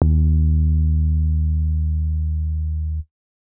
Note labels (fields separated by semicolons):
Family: keyboard; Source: electronic; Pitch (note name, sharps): D#2; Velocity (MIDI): 50; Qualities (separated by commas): distorted